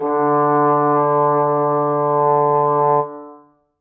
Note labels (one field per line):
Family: brass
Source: acoustic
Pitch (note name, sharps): D3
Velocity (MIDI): 50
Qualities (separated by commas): reverb